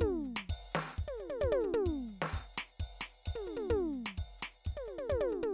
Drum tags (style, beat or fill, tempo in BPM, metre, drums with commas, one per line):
Dominican merengue
beat
130 BPM
4/4
ride, ride bell, hi-hat pedal, snare, high tom, mid tom, kick